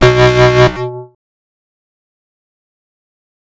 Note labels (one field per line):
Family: bass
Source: synthesizer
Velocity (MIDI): 127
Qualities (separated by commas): distorted, fast decay, multiphonic